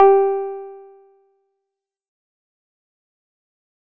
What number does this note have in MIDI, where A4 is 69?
67